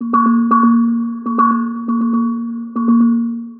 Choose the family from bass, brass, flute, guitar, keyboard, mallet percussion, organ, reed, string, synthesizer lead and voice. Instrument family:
mallet percussion